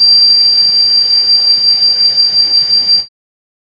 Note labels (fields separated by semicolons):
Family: keyboard; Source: synthesizer; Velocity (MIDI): 75; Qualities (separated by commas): bright